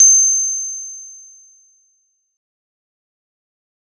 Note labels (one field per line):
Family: mallet percussion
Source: acoustic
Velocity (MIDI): 50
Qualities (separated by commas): bright, fast decay